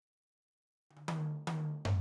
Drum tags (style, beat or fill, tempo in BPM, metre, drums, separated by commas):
Afro-Cuban rumba, fill, 110 BPM, 4/4, high tom, floor tom